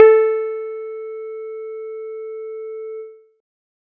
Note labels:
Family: guitar; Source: synthesizer; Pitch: A4; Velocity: 75

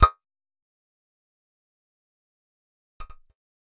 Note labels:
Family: bass; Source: synthesizer; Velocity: 25; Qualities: fast decay, percussive

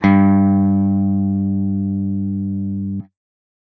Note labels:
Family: guitar; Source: electronic; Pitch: G2; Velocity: 75; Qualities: distorted

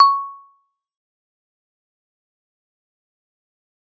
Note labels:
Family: mallet percussion; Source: acoustic; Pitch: C#6; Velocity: 127; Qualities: fast decay, percussive

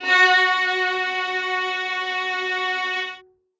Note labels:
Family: string; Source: acoustic; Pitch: F#4; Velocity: 127; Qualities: reverb

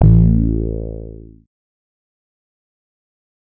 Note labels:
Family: bass; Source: synthesizer; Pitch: A1; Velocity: 127; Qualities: distorted, fast decay

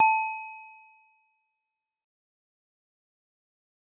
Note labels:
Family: mallet percussion; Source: acoustic; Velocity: 75; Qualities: bright, fast decay, percussive

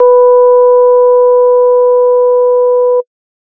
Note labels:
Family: organ; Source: electronic; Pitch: B4; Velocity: 25

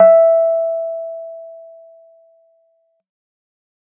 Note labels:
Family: keyboard; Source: electronic; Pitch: E5; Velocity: 50

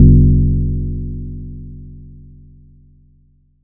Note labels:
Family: mallet percussion; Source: acoustic; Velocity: 100; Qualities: multiphonic

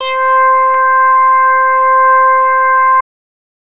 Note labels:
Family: bass; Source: synthesizer; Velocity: 75; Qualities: distorted

